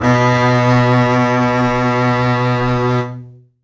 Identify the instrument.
acoustic string instrument